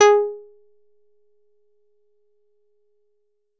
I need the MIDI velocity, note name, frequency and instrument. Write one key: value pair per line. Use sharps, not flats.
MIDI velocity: 127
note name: G#4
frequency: 415.3 Hz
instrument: synthesizer guitar